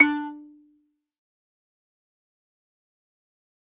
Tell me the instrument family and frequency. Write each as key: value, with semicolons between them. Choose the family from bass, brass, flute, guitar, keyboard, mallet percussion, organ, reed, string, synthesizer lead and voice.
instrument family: mallet percussion; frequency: 293.7 Hz